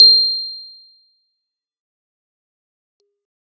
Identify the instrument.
acoustic keyboard